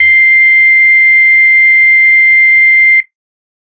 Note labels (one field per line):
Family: organ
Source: electronic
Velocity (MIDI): 127